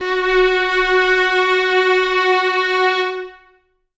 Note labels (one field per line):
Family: string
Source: acoustic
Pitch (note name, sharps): F#4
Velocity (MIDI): 100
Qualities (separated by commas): reverb